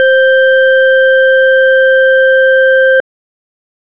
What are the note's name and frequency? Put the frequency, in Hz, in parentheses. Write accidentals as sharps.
C5 (523.3 Hz)